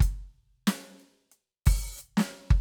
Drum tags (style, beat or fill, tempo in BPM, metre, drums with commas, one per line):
hip-hop
beat
92 BPM
4/4
closed hi-hat, open hi-hat, hi-hat pedal, snare, kick